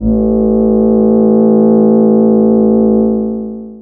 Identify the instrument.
synthesizer voice